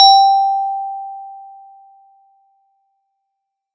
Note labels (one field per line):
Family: mallet percussion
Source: acoustic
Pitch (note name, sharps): G5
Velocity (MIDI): 127